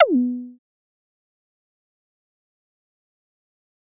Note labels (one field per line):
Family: bass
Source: synthesizer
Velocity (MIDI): 50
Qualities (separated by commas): fast decay, percussive